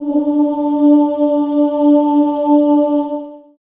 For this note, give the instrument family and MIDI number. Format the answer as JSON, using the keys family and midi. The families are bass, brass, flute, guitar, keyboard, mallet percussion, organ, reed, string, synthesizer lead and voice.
{"family": "voice", "midi": 62}